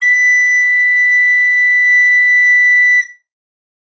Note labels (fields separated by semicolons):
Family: flute; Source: acoustic; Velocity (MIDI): 127; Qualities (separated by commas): bright